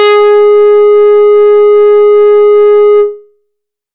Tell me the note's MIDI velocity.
127